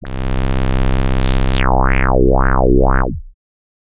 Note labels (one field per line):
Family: bass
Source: synthesizer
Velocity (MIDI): 127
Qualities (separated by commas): bright, distorted, non-linear envelope